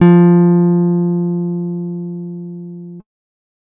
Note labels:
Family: guitar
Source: acoustic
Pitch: F3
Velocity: 50

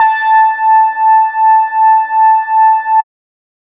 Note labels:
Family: bass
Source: synthesizer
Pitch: A5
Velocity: 25

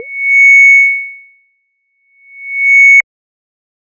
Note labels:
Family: bass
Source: synthesizer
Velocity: 127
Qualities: distorted

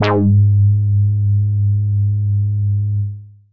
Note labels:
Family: bass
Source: synthesizer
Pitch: G#2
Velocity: 50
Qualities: distorted, tempo-synced

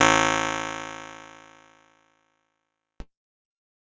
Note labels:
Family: keyboard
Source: electronic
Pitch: A1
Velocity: 100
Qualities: bright, fast decay

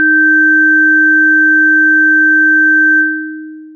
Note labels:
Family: synthesizer lead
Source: synthesizer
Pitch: D#4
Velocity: 127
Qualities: long release

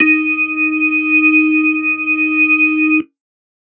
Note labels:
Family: organ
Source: electronic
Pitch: D#4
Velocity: 100

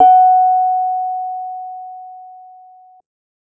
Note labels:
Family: keyboard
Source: electronic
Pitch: F#5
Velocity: 25

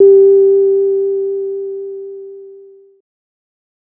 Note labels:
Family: bass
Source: synthesizer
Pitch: G4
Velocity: 25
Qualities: distorted

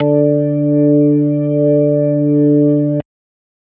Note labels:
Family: organ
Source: electronic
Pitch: D3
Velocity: 25

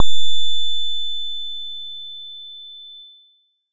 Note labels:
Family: bass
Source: synthesizer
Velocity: 100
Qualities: distorted

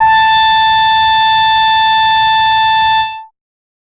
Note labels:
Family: bass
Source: synthesizer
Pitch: A5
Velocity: 75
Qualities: bright, distorted

